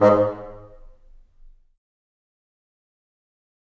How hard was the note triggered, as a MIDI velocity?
75